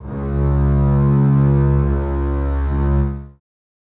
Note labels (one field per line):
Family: string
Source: acoustic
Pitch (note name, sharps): C#2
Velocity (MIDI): 127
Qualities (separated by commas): reverb